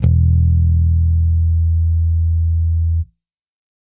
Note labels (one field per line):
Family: bass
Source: electronic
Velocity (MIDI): 127